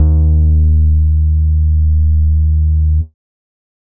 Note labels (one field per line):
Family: bass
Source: synthesizer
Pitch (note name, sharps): D#2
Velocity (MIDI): 75